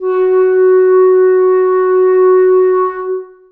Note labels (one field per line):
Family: reed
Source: acoustic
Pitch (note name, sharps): F#4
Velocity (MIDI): 100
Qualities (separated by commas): long release, reverb